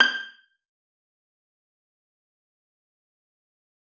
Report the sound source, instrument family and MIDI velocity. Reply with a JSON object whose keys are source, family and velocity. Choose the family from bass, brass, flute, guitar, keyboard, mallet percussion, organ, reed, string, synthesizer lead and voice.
{"source": "acoustic", "family": "string", "velocity": 127}